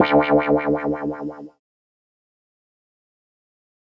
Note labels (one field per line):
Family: keyboard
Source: synthesizer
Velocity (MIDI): 50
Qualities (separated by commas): distorted, fast decay